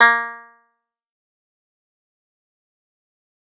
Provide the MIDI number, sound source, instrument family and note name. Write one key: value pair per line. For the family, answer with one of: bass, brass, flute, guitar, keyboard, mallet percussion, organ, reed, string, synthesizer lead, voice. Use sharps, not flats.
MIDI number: 58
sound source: acoustic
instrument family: guitar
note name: A#3